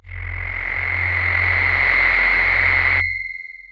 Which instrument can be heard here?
synthesizer voice